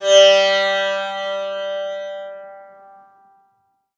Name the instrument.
acoustic guitar